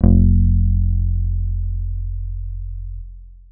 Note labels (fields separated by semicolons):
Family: guitar; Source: electronic; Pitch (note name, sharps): F1; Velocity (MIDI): 25; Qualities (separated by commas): long release